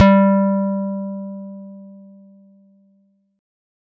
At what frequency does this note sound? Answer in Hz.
196 Hz